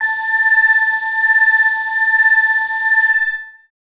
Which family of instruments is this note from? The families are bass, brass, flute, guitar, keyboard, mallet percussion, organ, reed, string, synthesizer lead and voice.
bass